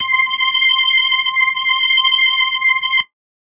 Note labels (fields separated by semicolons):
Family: organ; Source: electronic; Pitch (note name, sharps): C6; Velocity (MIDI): 127